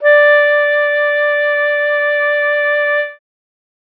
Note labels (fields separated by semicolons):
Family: reed; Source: acoustic; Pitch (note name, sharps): D5; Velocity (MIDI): 50